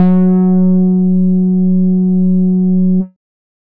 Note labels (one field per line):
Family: bass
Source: synthesizer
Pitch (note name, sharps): F#3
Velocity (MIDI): 25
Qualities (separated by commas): distorted, multiphonic, tempo-synced